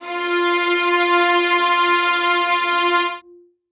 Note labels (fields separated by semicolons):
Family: string; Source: acoustic; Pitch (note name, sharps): F4; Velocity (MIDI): 100; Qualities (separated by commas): reverb